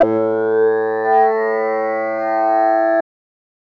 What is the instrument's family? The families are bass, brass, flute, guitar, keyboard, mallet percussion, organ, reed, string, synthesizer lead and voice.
voice